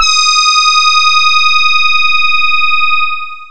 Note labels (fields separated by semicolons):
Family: voice; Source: synthesizer; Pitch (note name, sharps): D#6; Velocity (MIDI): 75; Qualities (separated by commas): bright, long release